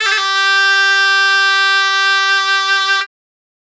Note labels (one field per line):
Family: reed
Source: acoustic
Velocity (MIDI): 100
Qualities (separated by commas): reverb